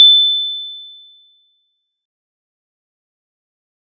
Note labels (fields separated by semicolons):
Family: mallet percussion; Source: acoustic; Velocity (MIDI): 25; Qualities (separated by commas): bright, fast decay